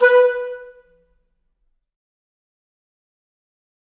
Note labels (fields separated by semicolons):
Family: reed; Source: acoustic; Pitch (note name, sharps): B4; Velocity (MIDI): 50; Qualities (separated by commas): fast decay, reverb